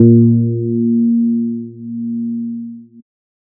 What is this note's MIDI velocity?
50